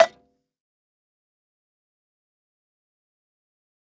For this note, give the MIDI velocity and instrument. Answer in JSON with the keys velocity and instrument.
{"velocity": 127, "instrument": "acoustic mallet percussion instrument"}